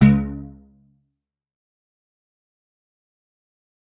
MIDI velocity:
25